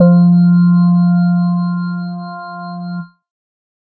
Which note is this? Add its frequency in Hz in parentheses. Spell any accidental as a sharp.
F3 (174.6 Hz)